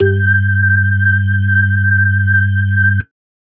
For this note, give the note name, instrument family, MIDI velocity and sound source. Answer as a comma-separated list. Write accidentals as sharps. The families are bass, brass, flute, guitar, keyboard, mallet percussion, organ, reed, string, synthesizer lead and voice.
G2, organ, 75, electronic